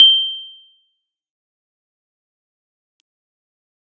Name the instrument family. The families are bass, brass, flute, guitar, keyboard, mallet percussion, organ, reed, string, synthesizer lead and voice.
keyboard